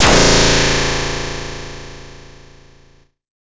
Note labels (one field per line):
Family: bass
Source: synthesizer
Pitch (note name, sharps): A0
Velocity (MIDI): 127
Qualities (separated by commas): bright, distorted